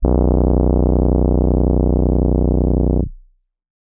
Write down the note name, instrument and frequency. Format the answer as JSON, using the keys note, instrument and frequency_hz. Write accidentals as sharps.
{"note": "B0", "instrument": "electronic keyboard", "frequency_hz": 30.87}